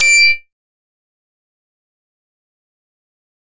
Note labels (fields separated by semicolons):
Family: bass; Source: synthesizer; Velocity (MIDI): 127; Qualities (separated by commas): distorted, fast decay, percussive